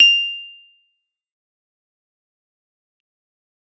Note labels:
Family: keyboard; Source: electronic; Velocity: 127; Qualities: bright, fast decay, percussive

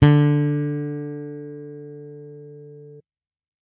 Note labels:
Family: bass; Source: electronic; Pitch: D3; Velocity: 127

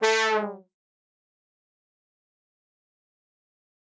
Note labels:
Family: brass; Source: acoustic; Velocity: 50; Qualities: bright, fast decay, reverb

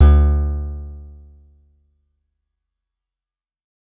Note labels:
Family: guitar; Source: acoustic; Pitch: D2; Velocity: 25

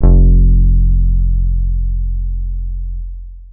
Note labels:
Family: guitar; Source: electronic; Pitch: F1; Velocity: 25; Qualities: long release

